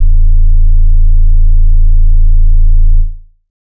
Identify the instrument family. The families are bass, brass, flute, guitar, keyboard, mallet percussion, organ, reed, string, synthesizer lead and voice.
bass